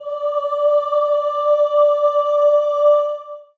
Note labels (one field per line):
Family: voice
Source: acoustic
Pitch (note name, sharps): D5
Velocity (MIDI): 75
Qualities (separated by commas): reverb